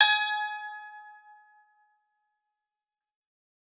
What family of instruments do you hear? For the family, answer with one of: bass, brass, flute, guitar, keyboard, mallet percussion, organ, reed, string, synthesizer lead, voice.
guitar